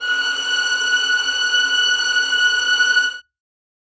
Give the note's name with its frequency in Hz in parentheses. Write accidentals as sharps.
F#6 (1480 Hz)